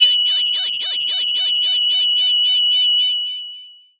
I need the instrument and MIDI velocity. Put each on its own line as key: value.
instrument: synthesizer voice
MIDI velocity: 127